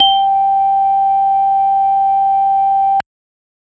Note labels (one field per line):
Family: organ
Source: electronic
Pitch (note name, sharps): G5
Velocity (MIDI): 75